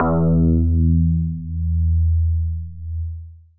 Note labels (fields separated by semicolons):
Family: synthesizer lead; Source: synthesizer; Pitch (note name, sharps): E2; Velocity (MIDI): 25